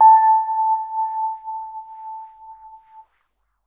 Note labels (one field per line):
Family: keyboard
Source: electronic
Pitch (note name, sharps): A5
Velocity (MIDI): 25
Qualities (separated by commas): non-linear envelope